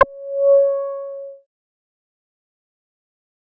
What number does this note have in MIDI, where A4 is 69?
73